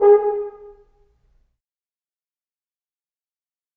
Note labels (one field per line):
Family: brass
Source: acoustic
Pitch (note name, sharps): G#4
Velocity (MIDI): 25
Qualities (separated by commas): fast decay, percussive, reverb